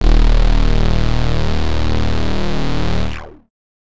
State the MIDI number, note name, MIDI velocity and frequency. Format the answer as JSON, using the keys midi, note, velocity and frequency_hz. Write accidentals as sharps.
{"midi": 27, "note": "D#1", "velocity": 127, "frequency_hz": 38.89}